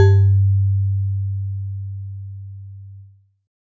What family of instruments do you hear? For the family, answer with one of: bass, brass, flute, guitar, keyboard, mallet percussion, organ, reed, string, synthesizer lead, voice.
mallet percussion